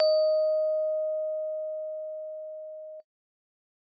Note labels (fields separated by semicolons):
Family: keyboard; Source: acoustic; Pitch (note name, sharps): D#5; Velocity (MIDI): 50